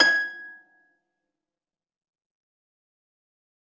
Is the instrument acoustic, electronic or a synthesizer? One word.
acoustic